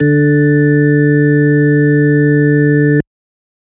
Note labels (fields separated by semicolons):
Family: organ; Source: electronic; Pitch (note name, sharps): D3; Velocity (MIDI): 127